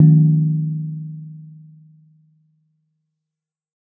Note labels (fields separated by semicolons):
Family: mallet percussion; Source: acoustic; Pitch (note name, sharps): D#3; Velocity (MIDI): 127; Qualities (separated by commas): dark, reverb